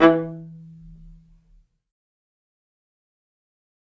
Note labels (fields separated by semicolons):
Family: string; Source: acoustic; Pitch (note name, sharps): E3; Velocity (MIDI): 25; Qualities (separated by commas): fast decay, percussive, reverb